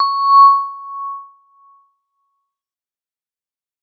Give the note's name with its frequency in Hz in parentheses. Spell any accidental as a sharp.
C#6 (1109 Hz)